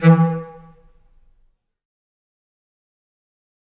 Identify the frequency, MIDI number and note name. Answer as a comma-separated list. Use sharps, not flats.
164.8 Hz, 52, E3